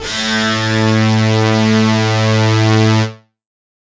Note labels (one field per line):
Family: guitar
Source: electronic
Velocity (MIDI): 50